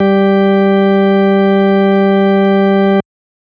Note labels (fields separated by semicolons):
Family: organ; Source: electronic; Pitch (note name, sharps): G3; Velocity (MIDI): 75